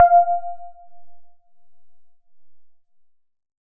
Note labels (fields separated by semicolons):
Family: synthesizer lead; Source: synthesizer; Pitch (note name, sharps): F5; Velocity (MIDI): 25